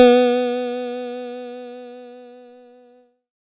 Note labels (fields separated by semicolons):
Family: keyboard; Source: electronic; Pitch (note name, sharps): B3; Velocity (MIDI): 127; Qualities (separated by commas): bright